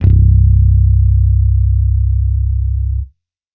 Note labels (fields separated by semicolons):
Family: bass; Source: electronic; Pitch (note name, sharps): C1; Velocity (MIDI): 127